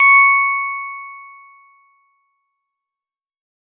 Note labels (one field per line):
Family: guitar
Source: synthesizer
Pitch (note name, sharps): C#6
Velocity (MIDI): 127